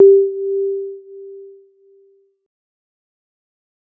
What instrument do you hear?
electronic keyboard